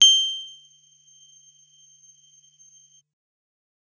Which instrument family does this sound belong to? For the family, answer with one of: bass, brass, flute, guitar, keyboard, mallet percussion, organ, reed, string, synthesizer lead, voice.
guitar